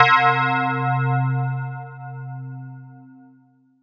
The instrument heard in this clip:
electronic mallet percussion instrument